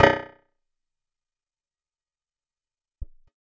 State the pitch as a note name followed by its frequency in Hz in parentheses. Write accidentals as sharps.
B0 (30.87 Hz)